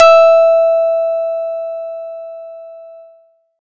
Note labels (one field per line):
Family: guitar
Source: acoustic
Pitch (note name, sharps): E5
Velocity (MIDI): 50